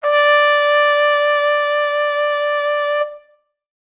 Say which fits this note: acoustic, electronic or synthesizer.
acoustic